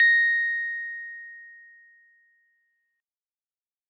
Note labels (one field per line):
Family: keyboard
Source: acoustic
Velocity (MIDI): 100